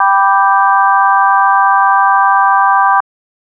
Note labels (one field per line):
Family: organ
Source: electronic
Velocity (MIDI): 50